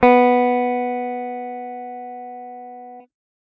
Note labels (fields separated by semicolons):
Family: guitar; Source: electronic; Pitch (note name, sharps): B3; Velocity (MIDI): 100